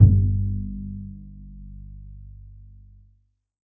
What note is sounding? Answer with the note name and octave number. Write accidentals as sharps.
G1